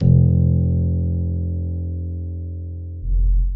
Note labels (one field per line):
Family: keyboard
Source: acoustic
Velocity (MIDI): 25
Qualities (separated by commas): dark, reverb